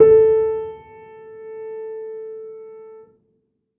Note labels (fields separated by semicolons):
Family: keyboard; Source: acoustic; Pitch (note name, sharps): A4; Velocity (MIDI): 50; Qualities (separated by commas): reverb